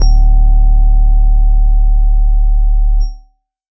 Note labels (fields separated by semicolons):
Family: keyboard; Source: electronic; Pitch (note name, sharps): D1; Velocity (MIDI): 75